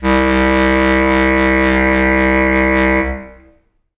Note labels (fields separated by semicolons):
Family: reed; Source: acoustic; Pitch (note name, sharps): C2; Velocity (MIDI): 75; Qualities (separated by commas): long release, reverb